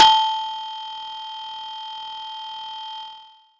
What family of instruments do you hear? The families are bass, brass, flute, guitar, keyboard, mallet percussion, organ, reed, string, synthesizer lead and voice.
mallet percussion